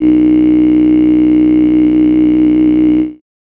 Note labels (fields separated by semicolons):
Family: voice; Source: synthesizer; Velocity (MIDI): 100; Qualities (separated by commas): bright